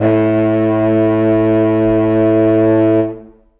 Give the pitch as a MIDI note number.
45